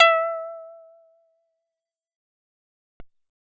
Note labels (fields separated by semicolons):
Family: bass; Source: synthesizer; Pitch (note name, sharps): E5; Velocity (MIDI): 127; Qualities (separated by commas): fast decay, percussive